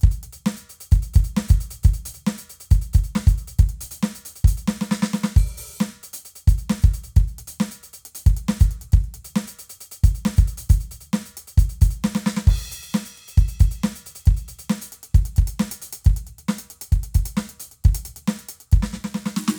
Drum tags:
rock
beat
135 BPM
4/4
crash, closed hi-hat, open hi-hat, hi-hat pedal, snare, kick

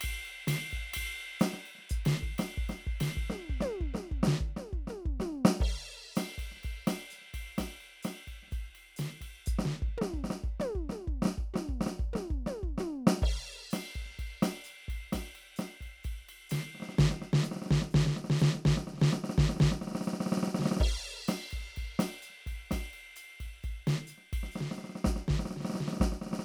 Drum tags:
bossa nova
beat
127 BPM
4/4
crash, ride, ride bell, hi-hat pedal, snare, high tom, mid tom, floor tom, kick

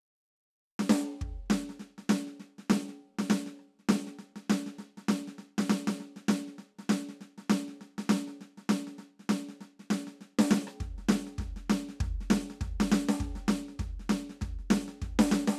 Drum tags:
rockabilly
beat
200 BPM
4/4
snare, cross-stick, kick

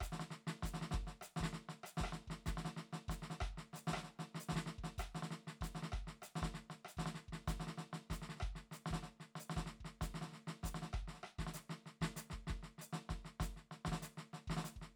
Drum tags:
maracatu
beat
96 BPM
4/4
hi-hat pedal, snare, cross-stick, kick

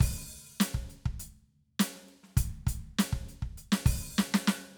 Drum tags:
Latin funk
beat
100 BPM
4/4
crash, ride, closed hi-hat, open hi-hat, hi-hat pedal, snare, kick

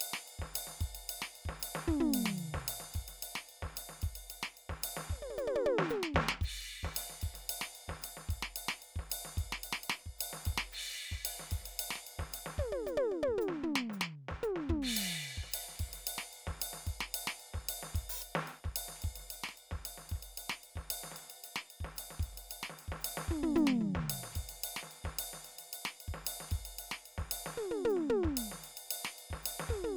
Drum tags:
songo
beat
112 BPM
4/4
crash, ride, ride bell, open hi-hat, hi-hat pedal, snare, high tom, mid tom, floor tom, kick

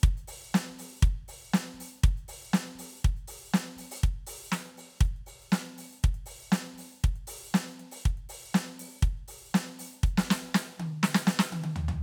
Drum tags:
disco
beat
120 BPM
4/4
closed hi-hat, open hi-hat, hi-hat pedal, snare, high tom, floor tom, kick

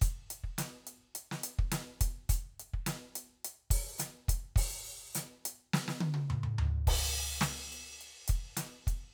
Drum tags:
rock
beat
105 BPM
4/4
crash, closed hi-hat, open hi-hat, hi-hat pedal, snare, high tom, mid tom, floor tom, kick

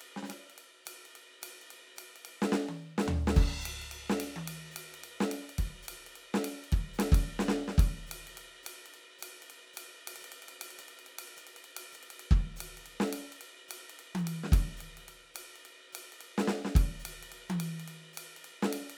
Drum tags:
swing
beat
215 BPM
4/4
crash, ride, hi-hat pedal, snare, high tom, floor tom, kick

